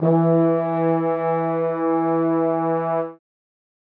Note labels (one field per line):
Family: brass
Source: acoustic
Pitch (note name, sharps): E3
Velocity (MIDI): 100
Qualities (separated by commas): reverb